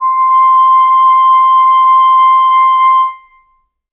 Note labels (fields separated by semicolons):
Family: reed; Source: acoustic; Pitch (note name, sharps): C6; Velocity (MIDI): 50; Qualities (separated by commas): reverb